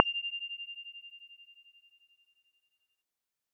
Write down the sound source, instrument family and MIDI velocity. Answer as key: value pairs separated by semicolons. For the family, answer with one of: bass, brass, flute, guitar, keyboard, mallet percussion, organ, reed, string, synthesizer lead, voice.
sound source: electronic; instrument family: keyboard; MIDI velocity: 25